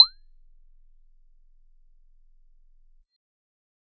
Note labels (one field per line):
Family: bass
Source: synthesizer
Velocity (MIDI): 25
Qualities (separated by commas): bright, percussive